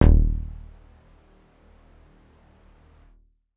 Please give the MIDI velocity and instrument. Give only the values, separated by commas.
127, electronic keyboard